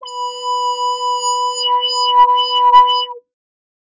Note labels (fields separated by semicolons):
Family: bass; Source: synthesizer; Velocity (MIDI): 100; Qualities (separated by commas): distorted, non-linear envelope